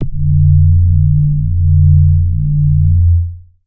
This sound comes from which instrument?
synthesizer bass